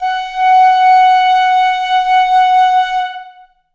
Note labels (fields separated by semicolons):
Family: flute; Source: acoustic; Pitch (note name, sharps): F#5; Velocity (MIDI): 75; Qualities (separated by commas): long release, reverb